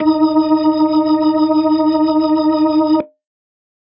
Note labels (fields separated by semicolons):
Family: organ; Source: electronic; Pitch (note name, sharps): D#4; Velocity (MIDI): 25; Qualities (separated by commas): reverb